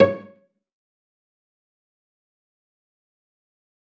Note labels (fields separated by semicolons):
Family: string; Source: acoustic; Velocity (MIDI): 127; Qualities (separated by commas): fast decay, percussive, reverb